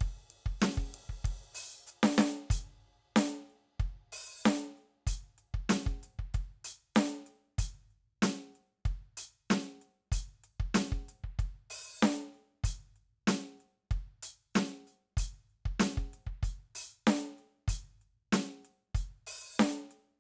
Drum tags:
funk
beat
95 BPM
4/4
ride, closed hi-hat, open hi-hat, hi-hat pedal, snare, kick

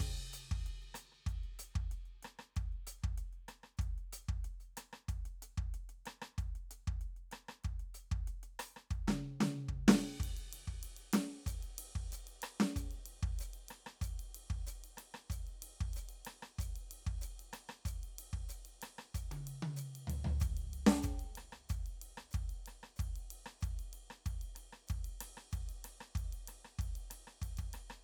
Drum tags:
Afrobeat
beat
94 BPM
4/4
crash, ride, closed hi-hat, open hi-hat, hi-hat pedal, snare, cross-stick, high tom, floor tom, kick

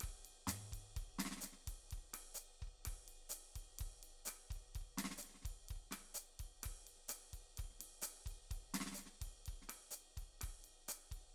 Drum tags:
bossa nova
beat
127 BPM
4/4
ride, hi-hat pedal, snare, cross-stick, mid tom, kick

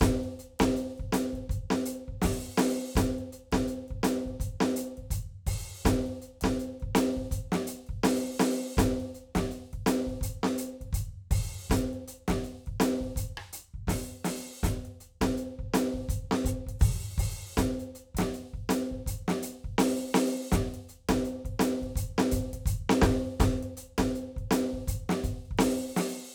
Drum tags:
New Orleans funk
beat
82 BPM
4/4
closed hi-hat, open hi-hat, hi-hat pedal, snare, cross-stick, kick

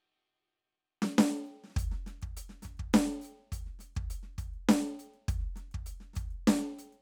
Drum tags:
rock
beat
102 BPM
3/4
closed hi-hat, hi-hat pedal, snare, kick

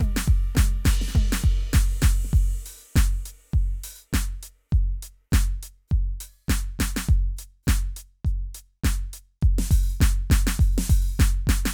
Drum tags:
rock
beat
102 BPM
4/4
crash, ride, closed hi-hat, open hi-hat, hi-hat pedal, snare, mid tom, kick

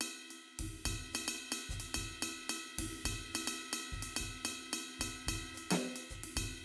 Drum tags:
ijexá
beat
108 BPM
4/4
ride, ride bell, hi-hat pedal, snare, kick

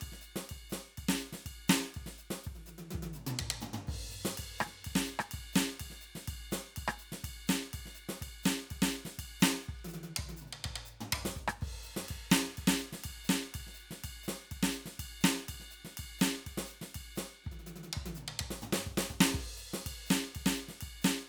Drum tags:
calypso
beat
124 BPM
4/4
crash, ride, ride bell, hi-hat pedal, percussion, snare, cross-stick, high tom, mid tom, floor tom, kick

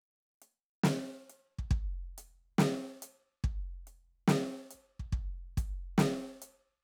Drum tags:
hip-hop
beat
70 BPM
4/4
crash, closed hi-hat, snare, kick

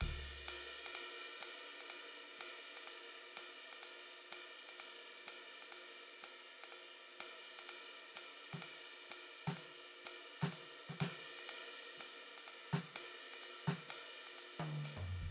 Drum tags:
jazz
beat
125 BPM
4/4
crash, ride, hi-hat pedal, snare, high tom, floor tom, kick

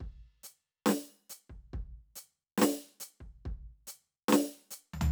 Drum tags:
half-time rock
beat
140 BPM
4/4
hi-hat pedal, snare, floor tom, kick

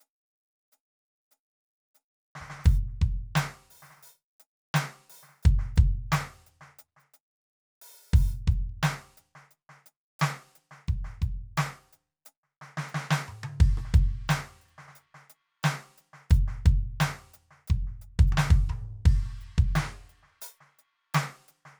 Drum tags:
rock
beat
88 BPM
4/4
crash, closed hi-hat, open hi-hat, hi-hat pedal, snare, cross-stick, high tom, mid tom, kick

